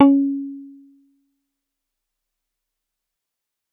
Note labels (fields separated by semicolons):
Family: bass; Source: synthesizer; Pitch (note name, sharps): C#4; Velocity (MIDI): 75; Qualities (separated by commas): fast decay, percussive